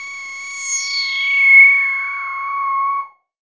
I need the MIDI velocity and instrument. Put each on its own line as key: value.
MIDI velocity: 25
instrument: synthesizer bass